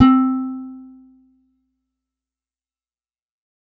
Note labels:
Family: guitar; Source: acoustic; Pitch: C4; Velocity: 50; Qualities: fast decay

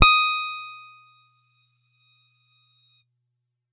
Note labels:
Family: guitar; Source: electronic; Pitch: D#6; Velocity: 127; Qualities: bright

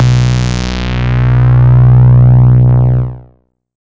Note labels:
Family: bass; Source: synthesizer; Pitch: B1; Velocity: 100; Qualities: bright, distorted

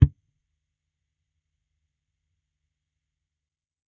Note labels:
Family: bass; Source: electronic; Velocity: 25; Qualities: fast decay, percussive

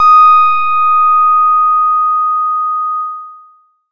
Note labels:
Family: bass; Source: synthesizer; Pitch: D#6; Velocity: 127; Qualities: distorted, long release

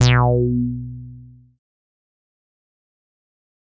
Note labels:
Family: bass; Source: synthesizer; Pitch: B2; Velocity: 75; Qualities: distorted, fast decay

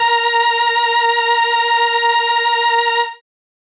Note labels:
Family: keyboard; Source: synthesizer; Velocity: 127; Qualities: bright

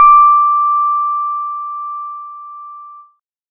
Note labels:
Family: keyboard; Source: electronic; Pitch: D6; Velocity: 25

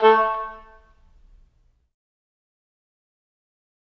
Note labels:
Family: reed; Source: acoustic; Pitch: A3; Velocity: 50; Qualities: fast decay, percussive, reverb

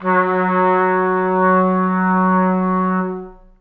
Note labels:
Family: brass; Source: acoustic; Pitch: F#3; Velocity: 50; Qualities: long release, reverb

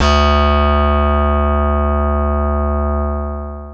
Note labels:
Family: keyboard; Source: electronic; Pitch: D2; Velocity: 75; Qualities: bright, long release

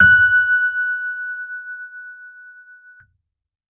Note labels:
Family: keyboard; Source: electronic; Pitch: F#6; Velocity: 127

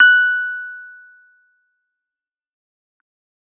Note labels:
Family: keyboard; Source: electronic; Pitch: F#6; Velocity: 100; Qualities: fast decay

